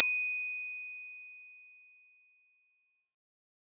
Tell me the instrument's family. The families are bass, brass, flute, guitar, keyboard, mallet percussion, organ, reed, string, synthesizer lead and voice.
bass